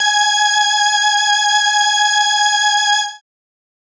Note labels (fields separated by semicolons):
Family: keyboard; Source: synthesizer; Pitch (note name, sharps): G#5; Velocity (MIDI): 25; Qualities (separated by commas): bright